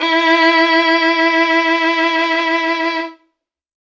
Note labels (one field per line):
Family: string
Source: acoustic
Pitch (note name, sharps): E4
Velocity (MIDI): 100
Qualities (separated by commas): bright